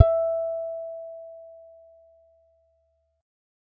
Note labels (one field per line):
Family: guitar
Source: acoustic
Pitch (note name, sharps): E5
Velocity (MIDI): 25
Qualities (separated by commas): dark